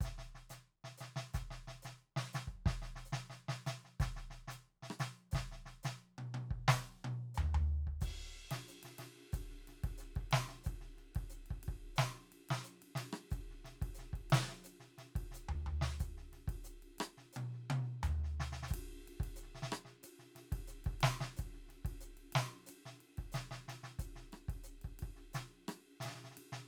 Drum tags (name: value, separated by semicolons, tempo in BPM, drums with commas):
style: folk rock; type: beat; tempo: 90 BPM; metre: 4/4; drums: ride, hi-hat pedal, snare, cross-stick, high tom, floor tom, kick